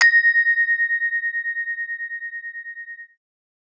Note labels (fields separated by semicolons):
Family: mallet percussion; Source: acoustic; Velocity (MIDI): 75